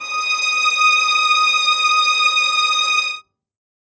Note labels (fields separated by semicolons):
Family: string; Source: acoustic; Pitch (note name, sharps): D#6; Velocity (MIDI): 100; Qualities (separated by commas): reverb